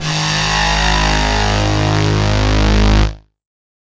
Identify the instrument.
electronic guitar